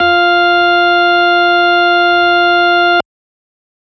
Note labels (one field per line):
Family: organ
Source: electronic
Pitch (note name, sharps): F4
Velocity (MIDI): 50